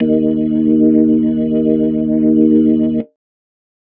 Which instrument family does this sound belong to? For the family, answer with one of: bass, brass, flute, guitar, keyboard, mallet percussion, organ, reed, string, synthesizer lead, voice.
organ